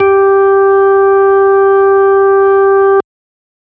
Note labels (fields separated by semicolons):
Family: organ; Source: electronic; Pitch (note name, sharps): G4; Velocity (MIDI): 75